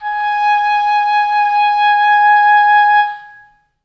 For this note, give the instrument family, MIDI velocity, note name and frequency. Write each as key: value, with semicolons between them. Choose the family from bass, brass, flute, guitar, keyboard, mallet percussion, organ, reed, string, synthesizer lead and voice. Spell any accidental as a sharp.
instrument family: reed; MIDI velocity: 25; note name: G#5; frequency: 830.6 Hz